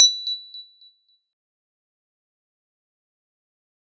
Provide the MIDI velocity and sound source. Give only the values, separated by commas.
50, acoustic